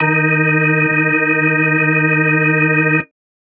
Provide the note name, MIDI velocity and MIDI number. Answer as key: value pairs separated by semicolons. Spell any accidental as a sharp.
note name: D#3; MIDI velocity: 100; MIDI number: 51